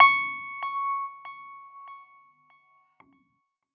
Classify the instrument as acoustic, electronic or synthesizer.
electronic